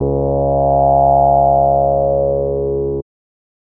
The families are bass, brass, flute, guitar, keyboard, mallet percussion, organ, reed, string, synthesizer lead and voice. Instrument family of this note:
bass